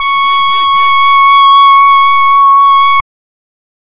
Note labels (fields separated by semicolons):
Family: reed; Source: synthesizer; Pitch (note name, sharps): C#6; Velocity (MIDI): 75; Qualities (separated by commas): distorted, non-linear envelope